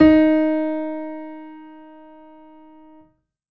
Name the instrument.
acoustic keyboard